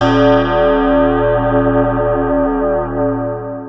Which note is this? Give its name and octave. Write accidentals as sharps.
D#1